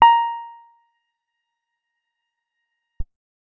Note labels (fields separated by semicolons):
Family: guitar; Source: acoustic; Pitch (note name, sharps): A#5; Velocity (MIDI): 25; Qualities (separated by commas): percussive